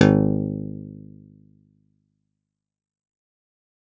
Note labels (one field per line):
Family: guitar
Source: acoustic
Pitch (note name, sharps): G#1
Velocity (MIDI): 75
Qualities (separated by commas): fast decay, reverb